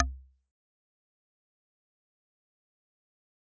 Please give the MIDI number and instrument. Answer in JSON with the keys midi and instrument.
{"midi": 36, "instrument": "acoustic mallet percussion instrument"}